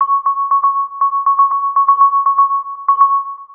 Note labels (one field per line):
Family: mallet percussion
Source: synthesizer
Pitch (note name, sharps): C#6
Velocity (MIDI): 75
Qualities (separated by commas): long release, multiphonic, percussive, tempo-synced